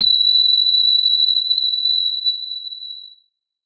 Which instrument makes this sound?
electronic guitar